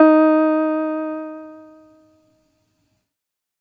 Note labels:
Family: keyboard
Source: electronic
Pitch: D#4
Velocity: 127

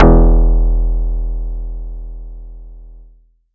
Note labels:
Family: guitar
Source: acoustic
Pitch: E1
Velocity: 50

